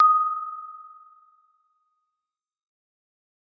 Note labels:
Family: mallet percussion; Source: acoustic; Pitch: D#6; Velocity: 127; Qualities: fast decay

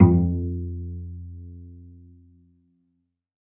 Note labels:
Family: string; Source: acoustic; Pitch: F2; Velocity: 50; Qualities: dark, reverb

